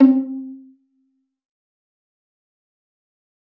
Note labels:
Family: string; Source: acoustic; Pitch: C4; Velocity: 25; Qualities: fast decay, percussive, reverb

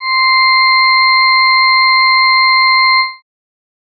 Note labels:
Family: organ; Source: electronic; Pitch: C6; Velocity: 50

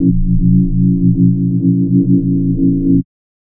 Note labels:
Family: mallet percussion; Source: synthesizer; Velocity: 50; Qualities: multiphonic, non-linear envelope

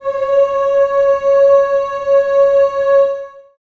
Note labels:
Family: voice; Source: acoustic; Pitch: C#5; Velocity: 75; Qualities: long release, reverb

